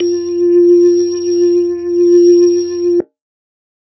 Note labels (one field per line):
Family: organ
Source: electronic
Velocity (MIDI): 50